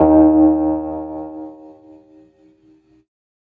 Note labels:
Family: organ; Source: electronic; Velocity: 75

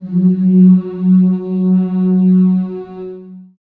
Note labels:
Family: voice; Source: acoustic; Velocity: 127; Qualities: dark, long release, reverb

